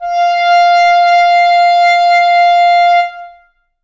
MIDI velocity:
127